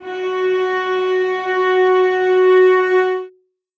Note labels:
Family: string; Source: acoustic; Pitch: F#4; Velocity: 25; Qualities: reverb

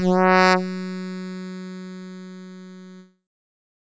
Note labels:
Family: keyboard; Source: synthesizer; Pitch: F#3; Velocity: 75; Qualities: bright, distorted

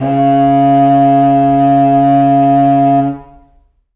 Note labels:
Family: reed; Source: acoustic; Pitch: C#3; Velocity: 75; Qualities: distorted, long release, reverb

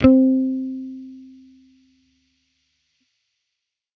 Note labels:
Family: bass; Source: electronic; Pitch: C4; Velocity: 25

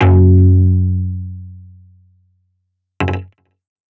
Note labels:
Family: guitar; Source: electronic; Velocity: 100; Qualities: distorted

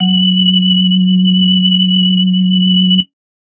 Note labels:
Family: organ; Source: electronic; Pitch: F#3; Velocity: 50

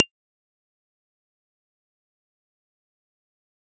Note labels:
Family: guitar; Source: electronic; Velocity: 25; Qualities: fast decay, percussive

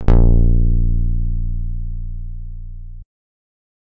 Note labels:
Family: guitar; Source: electronic; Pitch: A#0; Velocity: 127

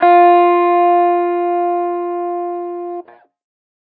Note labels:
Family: guitar; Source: electronic; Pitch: F4; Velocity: 25; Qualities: distorted

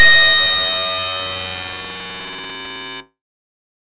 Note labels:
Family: bass; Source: synthesizer; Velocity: 100; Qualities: bright, distorted

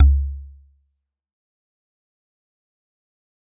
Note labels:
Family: mallet percussion; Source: acoustic; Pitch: C#2; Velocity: 127; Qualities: dark, fast decay, percussive

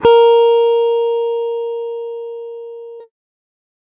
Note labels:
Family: guitar; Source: electronic; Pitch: A#4; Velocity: 50

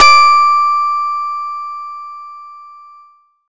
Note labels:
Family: guitar; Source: acoustic; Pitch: D6; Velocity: 127; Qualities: bright

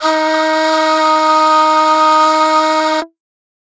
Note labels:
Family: flute; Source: acoustic; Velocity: 100

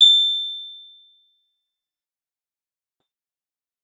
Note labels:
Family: guitar; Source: acoustic; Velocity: 127; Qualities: bright, distorted, fast decay

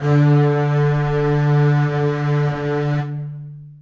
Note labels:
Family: string; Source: acoustic; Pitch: D3; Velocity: 127; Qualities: long release, reverb

